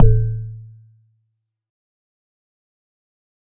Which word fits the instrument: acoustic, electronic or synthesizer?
electronic